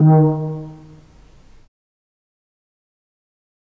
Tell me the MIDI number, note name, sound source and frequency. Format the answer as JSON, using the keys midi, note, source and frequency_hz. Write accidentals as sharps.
{"midi": 51, "note": "D#3", "source": "acoustic", "frequency_hz": 155.6}